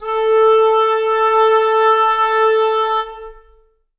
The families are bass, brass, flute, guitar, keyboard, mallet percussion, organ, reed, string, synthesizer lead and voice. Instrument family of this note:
reed